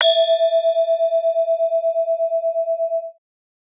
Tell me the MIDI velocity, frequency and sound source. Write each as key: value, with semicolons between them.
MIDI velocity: 50; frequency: 659.3 Hz; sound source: acoustic